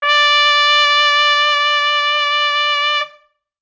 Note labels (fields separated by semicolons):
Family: brass; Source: acoustic; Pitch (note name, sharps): D5; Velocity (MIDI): 127; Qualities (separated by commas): bright